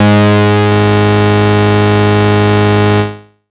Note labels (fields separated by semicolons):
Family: bass; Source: synthesizer; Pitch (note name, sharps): G#2; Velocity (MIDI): 50; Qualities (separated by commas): bright, distorted